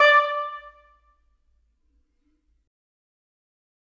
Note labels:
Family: reed; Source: acoustic; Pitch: D5; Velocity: 127; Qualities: reverb

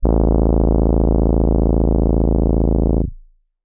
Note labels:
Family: keyboard; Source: electronic; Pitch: A0; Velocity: 100; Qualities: distorted

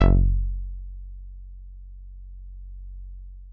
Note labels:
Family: guitar; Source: synthesizer; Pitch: F#1; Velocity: 75; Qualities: long release

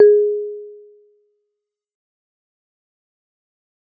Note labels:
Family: mallet percussion; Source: acoustic; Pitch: G#4; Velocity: 50; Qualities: fast decay

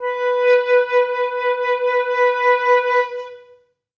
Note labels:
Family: flute; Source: acoustic; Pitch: B4; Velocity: 100; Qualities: long release, reverb

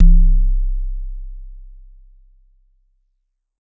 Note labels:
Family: mallet percussion; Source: acoustic; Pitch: C1; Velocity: 100; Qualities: dark, non-linear envelope

